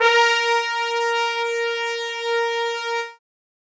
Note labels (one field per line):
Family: brass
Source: acoustic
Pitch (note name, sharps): A#4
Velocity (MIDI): 127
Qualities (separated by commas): bright, reverb